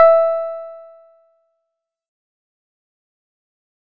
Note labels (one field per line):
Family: guitar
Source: synthesizer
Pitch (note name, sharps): E5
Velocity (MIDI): 75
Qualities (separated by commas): dark, fast decay